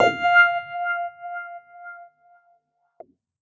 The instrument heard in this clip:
electronic keyboard